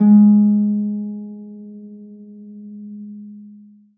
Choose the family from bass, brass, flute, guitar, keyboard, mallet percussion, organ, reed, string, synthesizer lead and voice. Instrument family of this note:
string